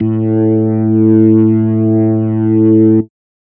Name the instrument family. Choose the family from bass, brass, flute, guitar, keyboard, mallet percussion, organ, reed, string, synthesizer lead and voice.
organ